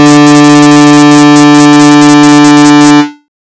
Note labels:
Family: bass; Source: synthesizer; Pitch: D3; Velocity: 25; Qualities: bright, distorted

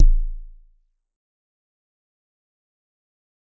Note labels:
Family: mallet percussion; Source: acoustic; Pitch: A0; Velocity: 25; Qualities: dark, fast decay, percussive

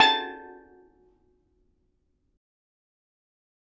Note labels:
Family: mallet percussion; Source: acoustic; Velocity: 100; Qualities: fast decay, percussive, reverb

